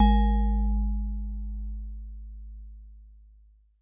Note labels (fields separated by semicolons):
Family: mallet percussion; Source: acoustic; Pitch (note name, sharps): G#1; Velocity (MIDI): 100